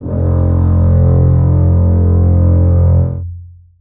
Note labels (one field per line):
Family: string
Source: acoustic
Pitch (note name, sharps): F1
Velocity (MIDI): 50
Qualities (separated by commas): long release, reverb